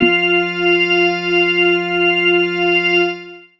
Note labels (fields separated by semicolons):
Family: organ; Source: electronic; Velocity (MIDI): 75; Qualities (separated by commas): long release, reverb